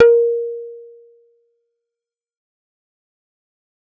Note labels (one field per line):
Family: bass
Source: synthesizer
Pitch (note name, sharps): A#4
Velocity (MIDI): 75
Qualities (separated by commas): fast decay